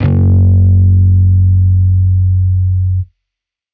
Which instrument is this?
electronic bass